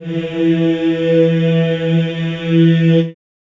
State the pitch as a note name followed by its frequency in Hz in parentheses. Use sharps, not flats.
E3 (164.8 Hz)